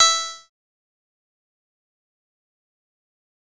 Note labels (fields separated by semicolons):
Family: bass; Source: synthesizer; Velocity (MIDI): 127; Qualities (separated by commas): fast decay, percussive